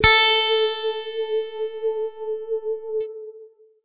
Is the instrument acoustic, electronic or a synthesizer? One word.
electronic